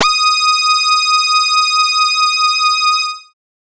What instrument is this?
synthesizer bass